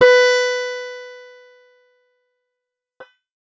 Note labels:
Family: guitar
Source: acoustic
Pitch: B4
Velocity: 75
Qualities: bright, distorted, fast decay

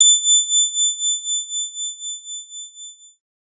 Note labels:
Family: keyboard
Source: electronic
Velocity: 25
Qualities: bright

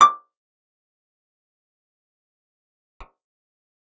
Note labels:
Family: guitar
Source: acoustic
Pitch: D6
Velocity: 100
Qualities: fast decay, percussive, reverb

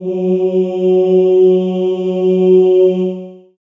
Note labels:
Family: voice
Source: acoustic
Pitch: F#3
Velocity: 25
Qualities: dark, long release, reverb

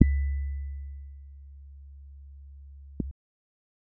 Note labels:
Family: keyboard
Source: electronic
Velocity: 25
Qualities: dark

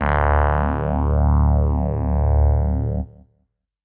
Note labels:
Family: keyboard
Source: electronic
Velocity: 127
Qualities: distorted

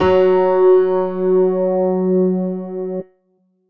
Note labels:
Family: keyboard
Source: electronic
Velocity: 100

